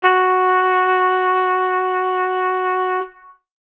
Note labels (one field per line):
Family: brass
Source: acoustic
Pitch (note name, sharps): F#4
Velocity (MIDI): 25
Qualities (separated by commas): distorted